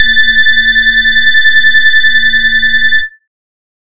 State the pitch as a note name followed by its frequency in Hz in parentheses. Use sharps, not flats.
A6 (1760 Hz)